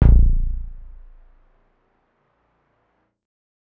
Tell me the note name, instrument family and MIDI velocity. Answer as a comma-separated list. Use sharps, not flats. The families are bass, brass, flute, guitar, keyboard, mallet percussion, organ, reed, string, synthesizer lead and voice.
A0, keyboard, 50